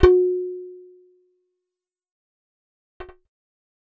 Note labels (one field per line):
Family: bass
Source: synthesizer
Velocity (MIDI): 25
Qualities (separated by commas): fast decay